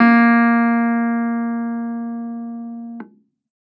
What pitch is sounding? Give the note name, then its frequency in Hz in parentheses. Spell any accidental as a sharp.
A#3 (233.1 Hz)